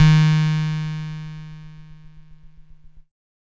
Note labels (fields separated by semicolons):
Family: keyboard; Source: electronic; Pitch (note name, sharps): D#3; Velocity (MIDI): 50; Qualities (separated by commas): bright, distorted